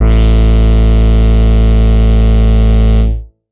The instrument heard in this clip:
synthesizer bass